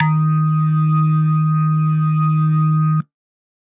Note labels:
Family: organ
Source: electronic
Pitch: D#3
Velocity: 25

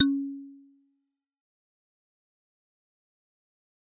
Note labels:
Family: mallet percussion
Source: acoustic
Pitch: C#4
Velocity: 75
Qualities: fast decay, percussive

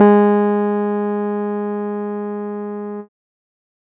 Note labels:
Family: keyboard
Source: electronic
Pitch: G#3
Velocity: 50

